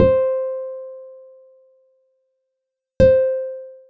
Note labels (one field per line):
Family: guitar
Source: acoustic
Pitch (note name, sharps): C5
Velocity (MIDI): 50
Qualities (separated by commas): dark